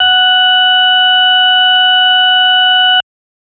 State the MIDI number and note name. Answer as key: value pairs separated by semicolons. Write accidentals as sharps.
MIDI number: 78; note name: F#5